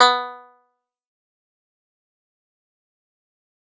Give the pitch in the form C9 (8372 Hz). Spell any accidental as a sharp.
B3 (246.9 Hz)